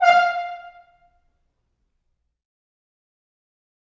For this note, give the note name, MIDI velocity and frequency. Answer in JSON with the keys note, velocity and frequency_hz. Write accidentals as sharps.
{"note": "F5", "velocity": 100, "frequency_hz": 698.5}